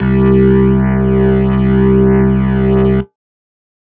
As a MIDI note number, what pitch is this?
36